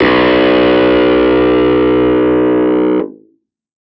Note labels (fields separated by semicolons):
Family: keyboard; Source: electronic; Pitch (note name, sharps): B1; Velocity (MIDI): 127; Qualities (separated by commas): distorted